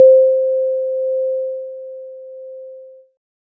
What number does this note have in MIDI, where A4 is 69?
72